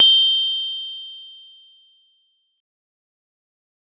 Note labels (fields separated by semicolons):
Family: mallet percussion; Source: acoustic; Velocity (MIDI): 127; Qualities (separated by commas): fast decay, reverb